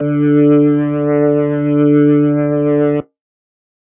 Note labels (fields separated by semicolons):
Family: organ; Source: electronic; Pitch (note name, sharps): D3; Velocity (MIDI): 75; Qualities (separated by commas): distorted